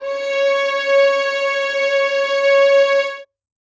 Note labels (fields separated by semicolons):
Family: string; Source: acoustic; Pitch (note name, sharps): C#5; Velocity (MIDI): 75; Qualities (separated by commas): reverb